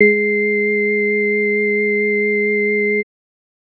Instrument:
electronic organ